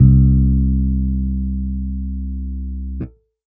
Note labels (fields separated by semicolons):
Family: bass; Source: electronic; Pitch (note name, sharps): C2; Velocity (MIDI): 25